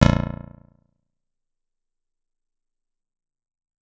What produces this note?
acoustic guitar